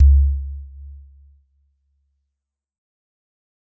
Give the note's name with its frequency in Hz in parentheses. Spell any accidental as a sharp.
C#2 (69.3 Hz)